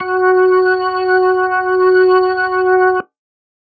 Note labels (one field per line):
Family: organ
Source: electronic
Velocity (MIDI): 25